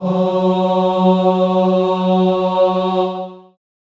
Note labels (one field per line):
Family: voice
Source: acoustic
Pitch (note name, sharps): F#3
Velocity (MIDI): 50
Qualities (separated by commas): long release, reverb